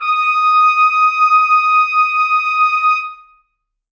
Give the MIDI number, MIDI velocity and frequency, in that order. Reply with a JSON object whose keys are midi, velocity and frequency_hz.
{"midi": 87, "velocity": 75, "frequency_hz": 1245}